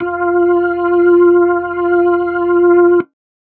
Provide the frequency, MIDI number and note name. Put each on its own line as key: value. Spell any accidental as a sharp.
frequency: 349.2 Hz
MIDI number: 65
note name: F4